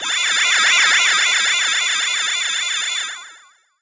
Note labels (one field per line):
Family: voice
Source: synthesizer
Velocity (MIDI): 50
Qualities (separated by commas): bright, distorted